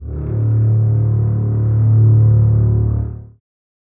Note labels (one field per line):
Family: string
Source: acoustic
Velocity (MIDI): 50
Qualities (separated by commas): dark, reverb